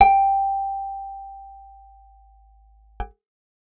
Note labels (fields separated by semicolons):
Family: guitar; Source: acoustic; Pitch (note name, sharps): G5; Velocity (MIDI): 75